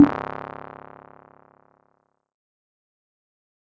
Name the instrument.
electronic keyboard